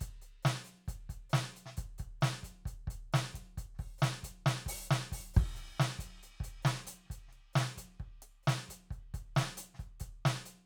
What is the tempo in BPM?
135 BPM